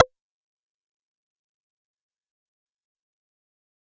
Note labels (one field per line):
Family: bass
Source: synthesizer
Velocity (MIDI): 127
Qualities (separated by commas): distorted, fast decay, percussive